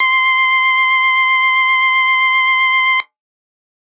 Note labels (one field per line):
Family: organ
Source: electronic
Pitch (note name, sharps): C6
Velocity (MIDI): 100